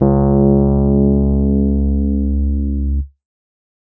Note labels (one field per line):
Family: keyboard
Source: electronic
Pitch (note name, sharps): C#2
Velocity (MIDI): 25